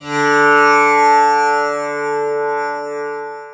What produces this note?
acoustic guitar